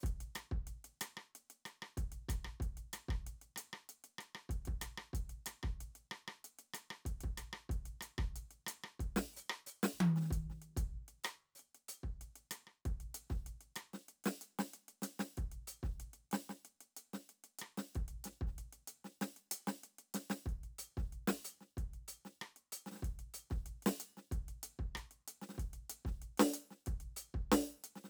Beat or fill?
beat